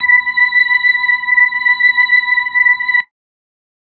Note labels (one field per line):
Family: organ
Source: electronic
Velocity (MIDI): 127